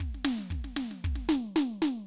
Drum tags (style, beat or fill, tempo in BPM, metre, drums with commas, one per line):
country
fill
114 BPM
4/4
snare, kick